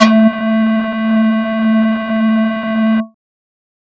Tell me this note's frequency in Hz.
220 Hz